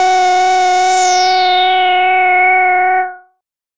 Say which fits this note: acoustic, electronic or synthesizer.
synthesizer